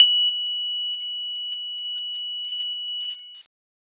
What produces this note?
acoustic mallet percussion instrument